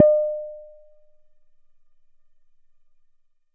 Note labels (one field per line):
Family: bass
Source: synthesizer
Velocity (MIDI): 50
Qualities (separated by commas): percussive